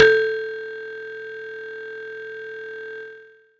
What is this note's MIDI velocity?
75